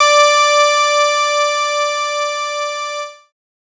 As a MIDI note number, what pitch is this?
74